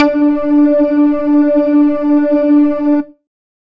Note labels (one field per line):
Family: bass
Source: synthesizer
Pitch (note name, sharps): D4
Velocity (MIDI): 50